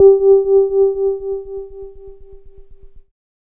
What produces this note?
electronic keyboard